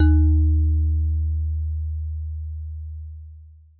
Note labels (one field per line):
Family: mallet percussion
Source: acoustic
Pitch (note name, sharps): D#2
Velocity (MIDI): 75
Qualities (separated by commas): long release